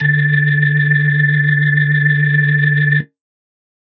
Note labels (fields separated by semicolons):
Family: organ; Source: electronic; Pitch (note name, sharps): D3; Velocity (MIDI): 50